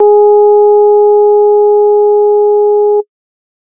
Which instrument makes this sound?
electronic organ